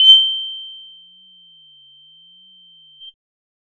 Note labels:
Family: bass; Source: synthesizer; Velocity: 75; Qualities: bright, percussive

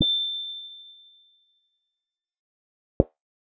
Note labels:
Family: guitar; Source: electronic; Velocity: 25; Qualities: fast decay, reverb

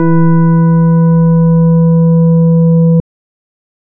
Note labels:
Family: organ; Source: electronic; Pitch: E3; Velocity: 75; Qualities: dark

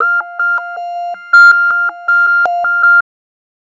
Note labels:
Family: bass; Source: synthesizer; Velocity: 75; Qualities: tempo-synced

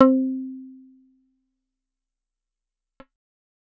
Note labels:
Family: guitar; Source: acoustic; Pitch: C4; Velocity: 50; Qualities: dark, fast decay

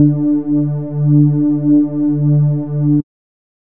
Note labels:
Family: bass; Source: synthesizer; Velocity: 100; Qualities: dark

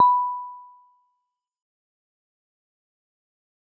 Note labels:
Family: mallet percussion; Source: acoustic; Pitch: B5; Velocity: 75; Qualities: fast decay, percussive

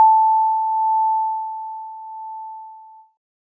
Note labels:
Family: keyboard; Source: electronic; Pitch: A5; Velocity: 75; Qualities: multiphonic

